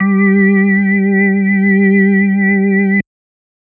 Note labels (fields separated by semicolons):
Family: organ; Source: electronic; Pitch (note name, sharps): G3; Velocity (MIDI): 127